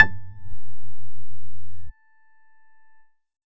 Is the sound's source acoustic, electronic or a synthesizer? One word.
synthesizer